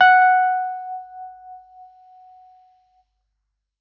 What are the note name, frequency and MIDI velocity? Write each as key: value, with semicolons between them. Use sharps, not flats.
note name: F#5; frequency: 740 Hz; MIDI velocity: 100